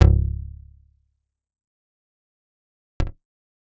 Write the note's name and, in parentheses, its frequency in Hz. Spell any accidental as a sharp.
C#1 (34.65 Hz)